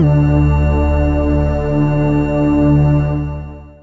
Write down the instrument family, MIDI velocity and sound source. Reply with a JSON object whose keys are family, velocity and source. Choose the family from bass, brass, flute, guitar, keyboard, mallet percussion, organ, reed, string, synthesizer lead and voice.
{"family": "synthesizer lead", "velocity": 127, "source": "synthesizer"}